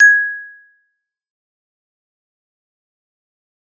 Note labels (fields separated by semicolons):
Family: mallet percussion; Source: acoustic; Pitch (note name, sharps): G#6; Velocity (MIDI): 127; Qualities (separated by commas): fast decay, percussive